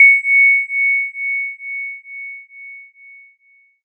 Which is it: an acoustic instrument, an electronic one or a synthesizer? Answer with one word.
electronic